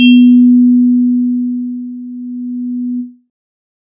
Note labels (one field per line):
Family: synthesizer lead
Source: synthesizer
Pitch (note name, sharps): B3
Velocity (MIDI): 127